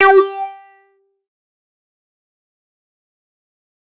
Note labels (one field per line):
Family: bass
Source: synthesizer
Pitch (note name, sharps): G4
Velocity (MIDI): 100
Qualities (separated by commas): distorted, fast decay